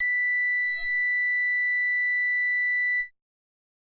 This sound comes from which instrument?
synthesizer bass